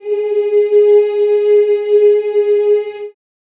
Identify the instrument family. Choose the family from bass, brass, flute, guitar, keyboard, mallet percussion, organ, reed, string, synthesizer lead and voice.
voice